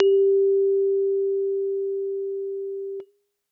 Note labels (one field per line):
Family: keyboard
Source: acoustic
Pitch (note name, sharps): G4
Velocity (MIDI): 25